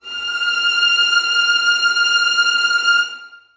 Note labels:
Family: string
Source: acoustic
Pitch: F6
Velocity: 50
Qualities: bright, reverb

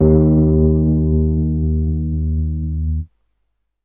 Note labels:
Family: keyboard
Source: electronic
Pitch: D#2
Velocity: 75

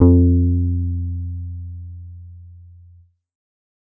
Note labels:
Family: bass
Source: synthesizer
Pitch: F2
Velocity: 75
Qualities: dark

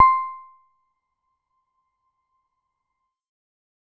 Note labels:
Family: keyboard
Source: electronic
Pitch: C6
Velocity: 50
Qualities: percussive, reverb

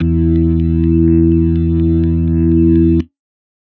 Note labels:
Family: organ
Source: electronic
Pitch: E2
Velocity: 25

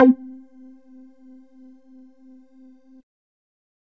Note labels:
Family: bass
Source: synthesizer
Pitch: C4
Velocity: 50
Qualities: percussive

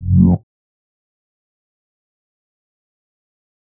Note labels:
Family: bass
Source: synthesizer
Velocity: 25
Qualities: distorted, fast decay, percussive

